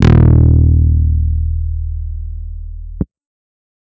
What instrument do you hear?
electronic guitar